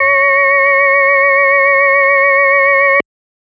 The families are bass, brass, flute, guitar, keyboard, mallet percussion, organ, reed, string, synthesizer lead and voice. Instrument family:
organ